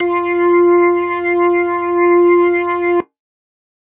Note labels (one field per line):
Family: organ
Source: electronic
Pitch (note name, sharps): F4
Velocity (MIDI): 25